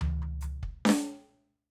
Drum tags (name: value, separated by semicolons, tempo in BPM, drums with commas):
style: half-time rock; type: fill; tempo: 140 BPM; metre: 4/4; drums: closed hi-hat, hi-hat pedal, snare, high tom, floor tom, kick